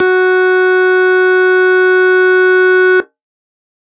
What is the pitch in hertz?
370 Hz